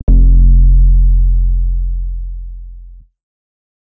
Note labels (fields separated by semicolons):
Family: bass; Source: synthesizer; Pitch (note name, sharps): F1; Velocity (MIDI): 127; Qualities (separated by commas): distorted